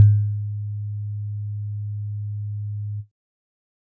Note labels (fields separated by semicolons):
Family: keyboard; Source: electronic; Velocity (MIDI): 25